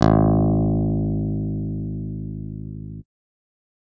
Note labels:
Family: keyboard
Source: electronic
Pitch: G#1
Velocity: 100

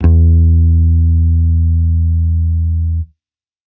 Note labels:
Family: bass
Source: electronic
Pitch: E2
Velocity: 100

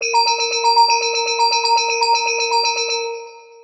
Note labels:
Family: mallet percussion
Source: synthesizer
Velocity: 100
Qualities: long release, multiphonic, tempo-synced

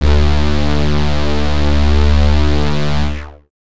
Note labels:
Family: bass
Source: synthesizer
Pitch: D2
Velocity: 127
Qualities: bright, distorted

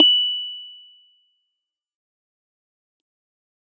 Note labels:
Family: keyboard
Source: electronic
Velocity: 75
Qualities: fast decay

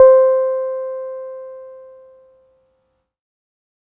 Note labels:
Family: keyboard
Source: electronic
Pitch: C5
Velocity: 75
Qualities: dark

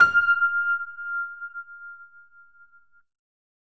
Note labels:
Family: keyboard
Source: electronic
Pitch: F6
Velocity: 127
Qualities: reverb

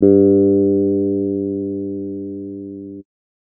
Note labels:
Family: keyboard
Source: electronic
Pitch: G2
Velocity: 50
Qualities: dark

